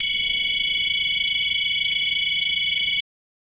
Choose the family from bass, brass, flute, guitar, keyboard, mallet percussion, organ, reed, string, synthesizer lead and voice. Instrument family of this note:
organ